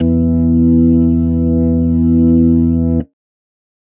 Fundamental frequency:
82.41 Hz